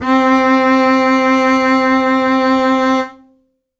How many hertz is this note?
261.6 Hz